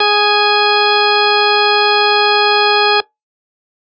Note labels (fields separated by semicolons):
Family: organ; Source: electronic; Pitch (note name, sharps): G#4; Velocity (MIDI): 25